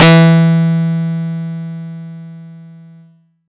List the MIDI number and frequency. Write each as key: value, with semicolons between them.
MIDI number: 52; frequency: 164.8 Hz